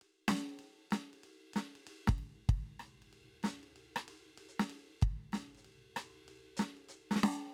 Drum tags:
rock
beat
95 BPM
4/4
ride, hi-hat pedal, snare, cross-stick, kick

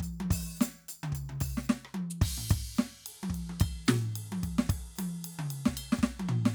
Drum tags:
swing
beat
110 BPM
4/4
crash, ride, ride bell, percussion, snare, high tom, mid tom, floor tom, kick

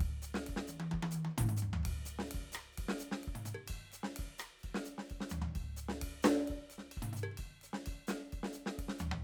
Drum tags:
Dominican merengue
beat
130 BPM
4/4
ride, ride bell, hi-hat pedal, percussion, snare, cross-stick, high tom, mid tom, floor tom, kick

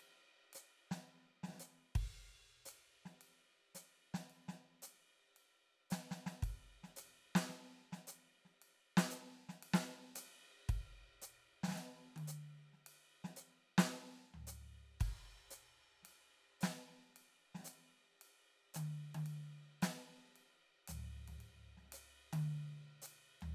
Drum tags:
jazz
beat
112 BPM
4/4
crash, ride, hi-hat pedal, snare, high tom, floor tom, kick

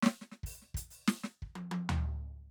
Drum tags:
funk
fill
95 BPM
4/4
closed hi-hat, open hi-hat, hi-hat pedal, snare, high tom, floor tom, kick

